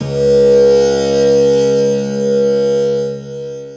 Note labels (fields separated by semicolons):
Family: guitar; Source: acoustic; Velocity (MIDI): 50; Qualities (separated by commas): long release, multiphonic, reverb